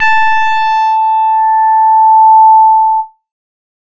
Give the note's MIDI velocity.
100